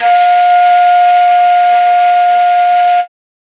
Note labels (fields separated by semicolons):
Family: flute; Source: acoustic; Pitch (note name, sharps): F5; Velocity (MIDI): 25